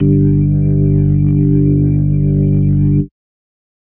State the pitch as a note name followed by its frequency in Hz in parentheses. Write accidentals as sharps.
G1 (49 Hz)